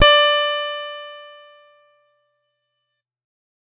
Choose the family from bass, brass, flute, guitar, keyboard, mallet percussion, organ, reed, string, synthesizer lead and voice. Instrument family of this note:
guitar